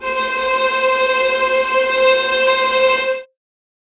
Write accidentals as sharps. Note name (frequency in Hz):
C5 (523.3 Hz)